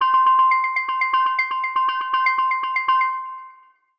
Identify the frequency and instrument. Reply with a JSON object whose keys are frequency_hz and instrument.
{"frequency_hz": 1047, "instrument": "synthesizer mallet percussion instrument"}